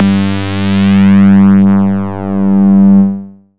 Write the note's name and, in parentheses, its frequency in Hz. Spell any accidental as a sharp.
G2 (98 Hz)